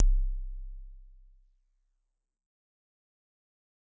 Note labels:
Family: mallet percussion; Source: acoustic; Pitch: C1; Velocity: 127; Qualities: dark, fast decay

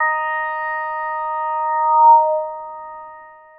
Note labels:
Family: synthesizer lead; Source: synthesizer; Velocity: 100; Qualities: long release

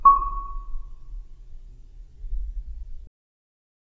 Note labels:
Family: mallet percussion; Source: acoustic; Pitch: C#6; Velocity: 25; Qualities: reverb

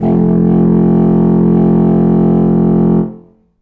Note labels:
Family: reed; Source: acoustic; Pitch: F1; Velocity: 25; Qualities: reverb

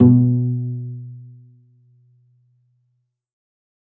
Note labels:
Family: string; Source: acoustic; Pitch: B2; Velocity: 100; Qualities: dark, reverb

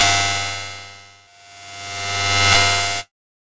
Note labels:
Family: guitar; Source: electronic; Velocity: 50; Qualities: bright, distorted

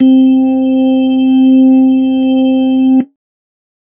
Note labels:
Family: organ; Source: electronic; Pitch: C4; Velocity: 50; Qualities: dark

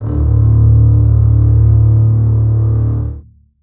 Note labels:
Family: string; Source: acoustic; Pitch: D1; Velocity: 100; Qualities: reverb

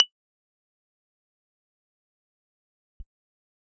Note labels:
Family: keyboard; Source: electronic; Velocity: 100; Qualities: fast decay, percussive

